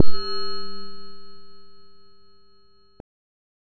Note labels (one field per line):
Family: bass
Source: synthesizer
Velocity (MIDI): 75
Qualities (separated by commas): distorted, non-linear envelope